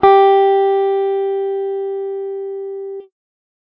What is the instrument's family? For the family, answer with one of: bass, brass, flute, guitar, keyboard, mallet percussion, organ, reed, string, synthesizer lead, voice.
guitar